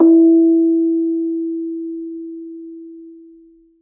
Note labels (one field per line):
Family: mallet percussion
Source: acoustic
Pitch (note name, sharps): E4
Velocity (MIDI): 75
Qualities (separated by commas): long release, reverb